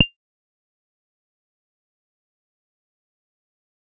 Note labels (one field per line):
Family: bass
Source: synthesizer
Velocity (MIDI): 25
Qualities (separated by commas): fast decay, percussive